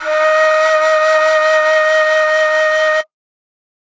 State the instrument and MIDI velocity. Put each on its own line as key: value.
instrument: acoustic flute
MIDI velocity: 75